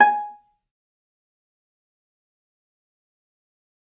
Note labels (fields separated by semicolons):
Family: string; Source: acoustic; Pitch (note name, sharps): G#5; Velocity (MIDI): 75; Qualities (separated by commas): fast decay, percussive, reverb